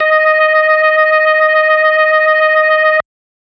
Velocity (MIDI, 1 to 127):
50